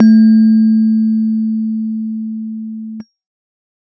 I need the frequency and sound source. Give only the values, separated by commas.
220 Hz, electronic